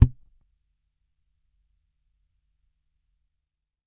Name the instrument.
electronic bass